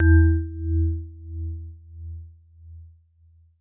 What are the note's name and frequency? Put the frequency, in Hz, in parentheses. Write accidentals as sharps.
E2 (82.41 Hz)